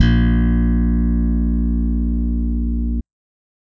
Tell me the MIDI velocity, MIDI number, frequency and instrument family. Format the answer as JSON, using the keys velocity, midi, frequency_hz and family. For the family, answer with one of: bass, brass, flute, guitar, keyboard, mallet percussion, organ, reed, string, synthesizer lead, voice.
{"velocity": 50, "midi": 34, "frequency_hz": 58.27, "family": "bass"}